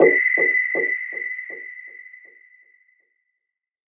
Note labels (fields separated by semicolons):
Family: synthesizer lead; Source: synthesizer; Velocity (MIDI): 50; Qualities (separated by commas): non-linear envelope, reverb